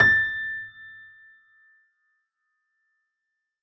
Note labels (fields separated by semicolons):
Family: keyboard; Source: acoustic; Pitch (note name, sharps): A6; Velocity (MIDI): 100